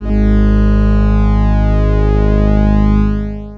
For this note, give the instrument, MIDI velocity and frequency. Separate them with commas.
electronic organ, 75, 51.91 Hz